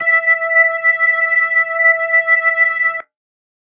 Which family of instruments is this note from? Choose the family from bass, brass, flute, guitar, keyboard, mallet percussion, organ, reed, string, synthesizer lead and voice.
organ